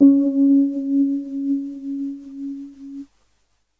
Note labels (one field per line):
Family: keyboard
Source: electronic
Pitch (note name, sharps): C#4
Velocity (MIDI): 25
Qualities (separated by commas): dark